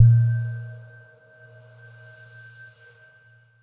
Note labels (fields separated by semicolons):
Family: mallet percussion; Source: electronic; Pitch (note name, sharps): A#2; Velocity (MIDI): 75; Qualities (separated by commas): non-linear envelope